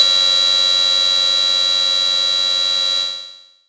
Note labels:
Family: bass; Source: synthesizer; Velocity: 50; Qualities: bright, distorted, long release

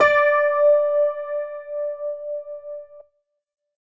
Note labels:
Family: keyboard; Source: electronic; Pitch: D5; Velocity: 127

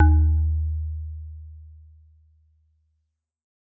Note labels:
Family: mallet percussion; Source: acoustic; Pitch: D#2; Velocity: 100; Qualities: dark, reverb

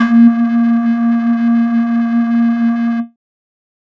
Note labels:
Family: flute; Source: synthesizer; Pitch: A#3; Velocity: 127; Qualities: distorted

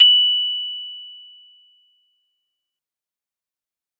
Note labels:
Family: mallet percussion; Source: acoustic; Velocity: 75; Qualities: bright, fast decay

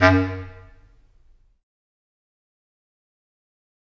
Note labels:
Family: reed; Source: acoustic; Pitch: F#2; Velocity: 25; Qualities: fast decay, percussive, reverb

